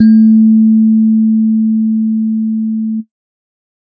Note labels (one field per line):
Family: keyboard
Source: electronic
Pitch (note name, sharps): A3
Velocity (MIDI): 75